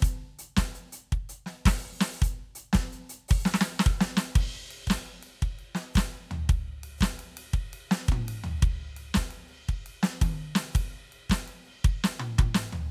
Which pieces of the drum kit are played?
ride, closed hi-hat, open hi-hat, hi-hat pedal, snare, high tom, mid tom, floor tom and kick